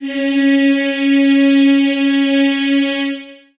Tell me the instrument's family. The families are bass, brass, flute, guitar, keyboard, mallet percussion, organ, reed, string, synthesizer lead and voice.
voice